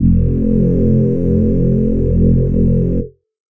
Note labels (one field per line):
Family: voice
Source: synthesizer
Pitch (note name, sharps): F1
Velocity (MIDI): 25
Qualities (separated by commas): multiphonic